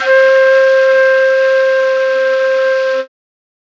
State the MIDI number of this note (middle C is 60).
72